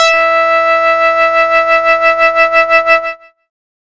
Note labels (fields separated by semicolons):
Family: bass; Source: synthesizer; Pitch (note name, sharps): E5; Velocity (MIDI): 127; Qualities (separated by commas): bright, distorted